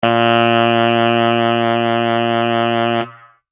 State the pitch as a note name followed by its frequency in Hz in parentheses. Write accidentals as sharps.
A#2 (116.5 Hz)